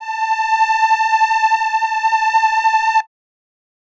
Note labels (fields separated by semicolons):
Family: reed; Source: acoustic; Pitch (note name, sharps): A5; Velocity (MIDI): 75